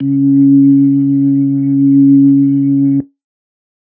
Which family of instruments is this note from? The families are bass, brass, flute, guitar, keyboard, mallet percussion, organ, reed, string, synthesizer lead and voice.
organ